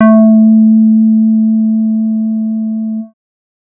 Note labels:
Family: bass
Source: synthesizer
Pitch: A3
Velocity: 50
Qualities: dark

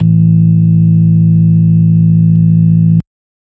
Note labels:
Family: organ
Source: electronic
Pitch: A1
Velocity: 100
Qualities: dark

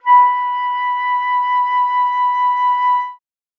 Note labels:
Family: flute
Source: acoustic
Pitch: B5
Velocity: 50

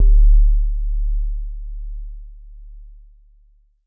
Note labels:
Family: keyboard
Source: electronic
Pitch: D1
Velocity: 75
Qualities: dark

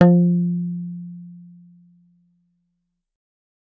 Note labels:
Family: bass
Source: synthesizer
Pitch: F3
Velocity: 25

